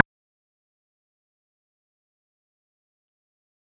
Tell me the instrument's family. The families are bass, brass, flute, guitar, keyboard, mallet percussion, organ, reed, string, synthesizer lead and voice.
bass